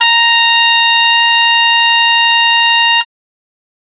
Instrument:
acoustic reed instrument